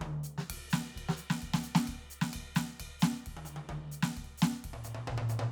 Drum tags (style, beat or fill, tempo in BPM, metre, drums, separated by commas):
Dominican merengue, beat, 130 BPM, 4/4, ride, ride bell, hi-hat pedal, snare, high tom, mid tom, kick